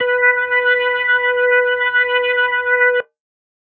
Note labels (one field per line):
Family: organ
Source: electronic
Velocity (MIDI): 25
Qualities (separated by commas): distorted